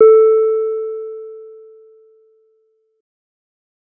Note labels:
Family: bass; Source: synthesizer; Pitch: A4; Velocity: 75

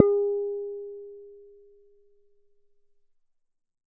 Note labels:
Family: bass; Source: synthesizer; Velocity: 100

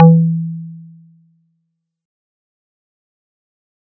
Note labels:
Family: mallet percussion; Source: acoustic; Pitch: E3; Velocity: 75; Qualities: fast decay

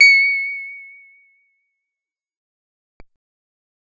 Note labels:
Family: bass; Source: synthesizer; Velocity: 50; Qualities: fast decay

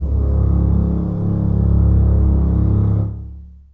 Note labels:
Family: string; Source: acoustic; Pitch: C#1; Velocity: 25; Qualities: long release, reverb

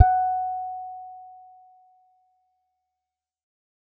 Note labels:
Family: guitar; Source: acoustic; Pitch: F#5; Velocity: 75

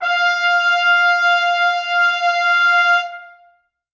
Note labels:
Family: brass; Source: acoustic; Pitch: F5; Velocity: 127; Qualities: bright, reverb

